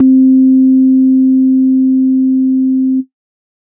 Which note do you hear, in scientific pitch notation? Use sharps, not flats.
C4